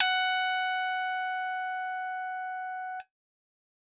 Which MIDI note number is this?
78